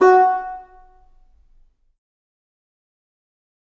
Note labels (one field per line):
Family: reed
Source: acoustic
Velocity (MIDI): 127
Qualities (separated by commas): fast decay, percussive, reverb